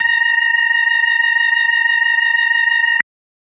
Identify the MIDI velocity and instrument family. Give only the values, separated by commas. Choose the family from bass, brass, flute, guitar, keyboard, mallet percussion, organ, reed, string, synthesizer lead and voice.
100, organ